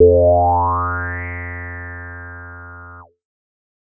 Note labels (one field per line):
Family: bass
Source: synthesizer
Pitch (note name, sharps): F2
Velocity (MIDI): 50